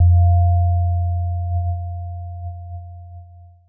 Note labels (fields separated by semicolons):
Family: keyboard; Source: electronic; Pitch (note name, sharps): F2; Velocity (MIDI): 127; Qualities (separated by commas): dark, long release